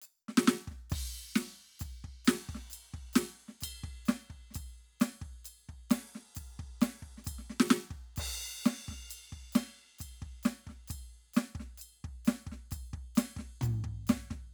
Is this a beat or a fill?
beat